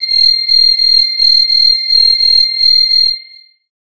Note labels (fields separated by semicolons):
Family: bass; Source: synthesizer; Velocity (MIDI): 50; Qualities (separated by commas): distorted, long release, multiphonic